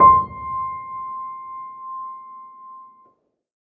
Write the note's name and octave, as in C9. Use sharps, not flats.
C6